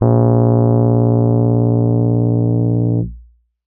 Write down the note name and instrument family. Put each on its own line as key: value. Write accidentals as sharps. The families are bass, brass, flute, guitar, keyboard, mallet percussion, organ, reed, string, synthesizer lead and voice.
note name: A#1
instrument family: keyboard